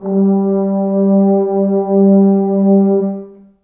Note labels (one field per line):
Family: brass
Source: acoustic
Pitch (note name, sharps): G3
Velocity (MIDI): 50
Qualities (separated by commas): dark, long release, reverb